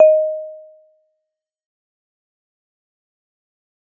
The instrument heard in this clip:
acoustic mallet percussion instrument